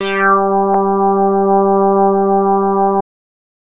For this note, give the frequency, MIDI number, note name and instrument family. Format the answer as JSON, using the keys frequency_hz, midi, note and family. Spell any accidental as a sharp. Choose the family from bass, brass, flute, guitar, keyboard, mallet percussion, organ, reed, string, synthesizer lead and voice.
{"frequency_hz": 196, "midi": 55, "note": "G3", "family": "bass"}